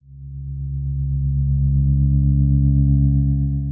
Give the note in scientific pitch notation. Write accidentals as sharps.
C#2